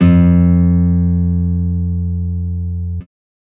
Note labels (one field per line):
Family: guitar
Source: electronic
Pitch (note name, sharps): F2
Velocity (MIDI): 100